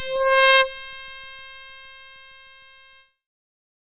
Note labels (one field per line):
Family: keyboard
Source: synthesizer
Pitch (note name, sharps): C5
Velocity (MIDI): 25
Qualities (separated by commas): bright, distorted